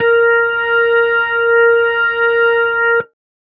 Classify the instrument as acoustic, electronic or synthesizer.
electronic